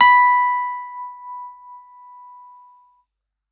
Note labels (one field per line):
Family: keyboard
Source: electronic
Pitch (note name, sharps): B5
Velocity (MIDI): 127